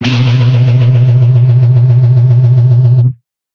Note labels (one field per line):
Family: guitar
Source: electronic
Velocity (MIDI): 75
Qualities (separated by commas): bright, distorted